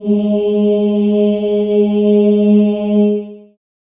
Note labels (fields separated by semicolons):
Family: voice; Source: acoustic; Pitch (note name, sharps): G#3; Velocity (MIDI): 127; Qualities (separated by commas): dark, long release, reverb